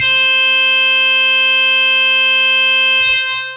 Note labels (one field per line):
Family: guitar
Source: electronic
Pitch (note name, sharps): C5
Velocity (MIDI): 127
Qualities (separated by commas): bright, distorted, long release